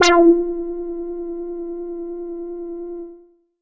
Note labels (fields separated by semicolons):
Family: bass; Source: synthesizer; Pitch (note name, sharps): F4; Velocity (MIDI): 50; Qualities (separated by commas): distorted, tempo-synced